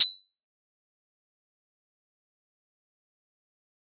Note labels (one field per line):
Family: mallet percussion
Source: acoustic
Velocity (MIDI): 127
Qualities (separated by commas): bright, fast decay, percussive